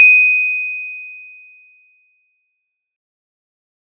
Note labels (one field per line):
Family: mallet percussion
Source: acoustic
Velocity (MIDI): 75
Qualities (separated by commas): bright